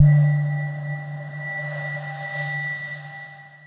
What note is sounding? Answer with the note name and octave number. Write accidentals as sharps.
D3